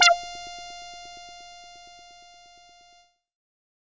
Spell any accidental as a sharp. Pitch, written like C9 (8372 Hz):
F5 (698.5 Hz)